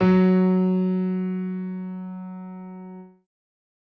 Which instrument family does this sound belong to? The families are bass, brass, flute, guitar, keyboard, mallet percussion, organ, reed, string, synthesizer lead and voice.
keyboard